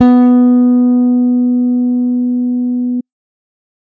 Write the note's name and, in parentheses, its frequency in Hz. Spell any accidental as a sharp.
B3 (246.9 Hz)